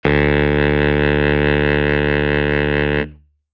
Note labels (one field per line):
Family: reed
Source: acoustic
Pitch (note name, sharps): D2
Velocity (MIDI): 100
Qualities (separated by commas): bright